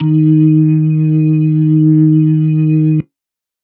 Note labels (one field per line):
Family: organ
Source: electronic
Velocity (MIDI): 127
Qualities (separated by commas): dark